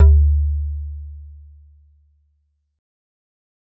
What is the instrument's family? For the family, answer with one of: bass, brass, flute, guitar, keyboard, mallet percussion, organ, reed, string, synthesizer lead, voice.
mallet percussion